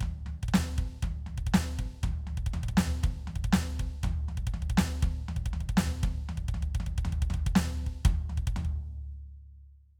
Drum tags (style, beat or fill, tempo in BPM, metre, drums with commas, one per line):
rock
beat
120 BPM
4/4
snare, floor tom, kick